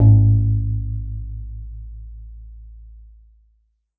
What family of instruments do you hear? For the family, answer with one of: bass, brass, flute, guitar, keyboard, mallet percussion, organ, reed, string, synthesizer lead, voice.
guitar